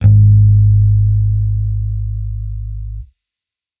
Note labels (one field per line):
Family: bass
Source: electronic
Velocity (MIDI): 25